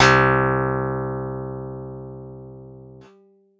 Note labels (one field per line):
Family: guitar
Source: synthesizer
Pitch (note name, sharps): C2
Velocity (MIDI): 75